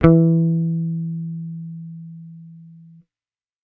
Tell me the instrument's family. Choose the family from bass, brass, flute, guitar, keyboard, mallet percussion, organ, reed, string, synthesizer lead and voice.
bass